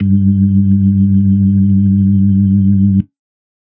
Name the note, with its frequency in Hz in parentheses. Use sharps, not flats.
G2 (98 Hz)